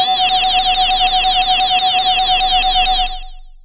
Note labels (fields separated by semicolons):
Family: mallet percussion; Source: electronic; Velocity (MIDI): 127; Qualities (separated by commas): bright, distorted, long release, multiphonic